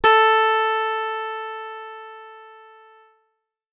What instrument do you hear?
acoustic guitar